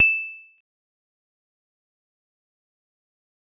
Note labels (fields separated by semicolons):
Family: mallet percussion; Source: acoustic; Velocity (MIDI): 50; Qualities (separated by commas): bright, fast decay, percussive